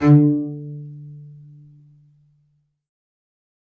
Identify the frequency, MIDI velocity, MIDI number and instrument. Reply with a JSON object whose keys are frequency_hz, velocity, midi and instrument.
{"frequency_hz": 146.8, "velocity": 100, "midi": 50, "instrument": "acoustic string instrument"}